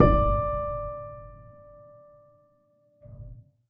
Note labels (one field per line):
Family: keyboard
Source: acoustic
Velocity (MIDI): 50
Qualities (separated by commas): dark, reverb